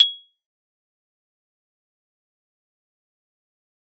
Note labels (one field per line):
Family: mallet percussion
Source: acoustic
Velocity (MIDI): 127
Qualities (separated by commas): bright, fast decay, percussive